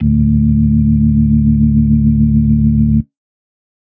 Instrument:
electronic organ